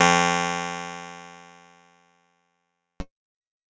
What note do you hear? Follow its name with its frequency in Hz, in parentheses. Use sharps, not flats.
F2 (87.31 Hz)